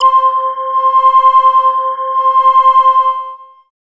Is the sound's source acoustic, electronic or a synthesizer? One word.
synthesizer